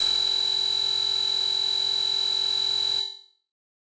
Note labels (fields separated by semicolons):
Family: keyboard; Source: electronic; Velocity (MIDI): 127; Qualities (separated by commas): bright